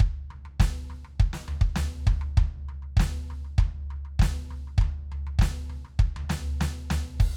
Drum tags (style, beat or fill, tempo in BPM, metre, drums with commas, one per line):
rock
beat
100 BPM
4/4
crash, snare, floor tom, kick